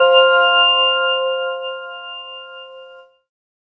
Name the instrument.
synthesizer keyboard